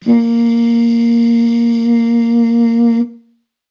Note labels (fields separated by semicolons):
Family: brass; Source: acoustic; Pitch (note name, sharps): A#3; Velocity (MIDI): 25